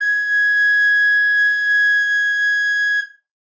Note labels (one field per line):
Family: flute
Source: acoustic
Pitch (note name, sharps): G#6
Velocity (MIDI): 50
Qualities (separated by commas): bright